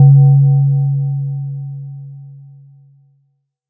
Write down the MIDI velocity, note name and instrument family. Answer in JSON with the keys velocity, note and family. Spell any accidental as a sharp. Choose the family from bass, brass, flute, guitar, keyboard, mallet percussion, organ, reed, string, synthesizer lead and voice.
{"velocity": 25, "note": "C#3", "family": "mallet percussion"}